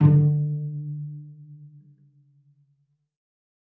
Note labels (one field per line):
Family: string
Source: acoustic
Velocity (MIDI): 25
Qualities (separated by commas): dark, reverb